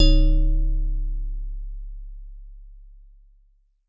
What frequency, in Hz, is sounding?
34.65 Hz